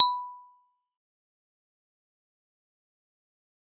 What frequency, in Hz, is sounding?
987.8 Hz